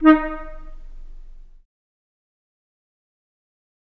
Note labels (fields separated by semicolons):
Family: flute; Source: acoustic; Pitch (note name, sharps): D#4; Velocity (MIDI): 25; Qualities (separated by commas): fast decay, reverb